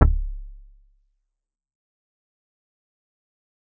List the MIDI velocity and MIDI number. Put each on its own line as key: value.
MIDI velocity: 25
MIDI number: 25